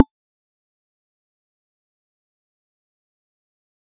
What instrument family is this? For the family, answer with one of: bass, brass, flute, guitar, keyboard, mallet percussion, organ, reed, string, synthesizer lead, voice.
mallet percussion